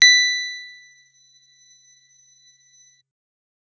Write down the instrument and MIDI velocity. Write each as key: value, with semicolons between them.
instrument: electronic guitar; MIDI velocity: 127